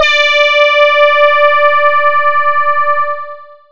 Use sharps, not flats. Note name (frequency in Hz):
D5 (587.3 Hz)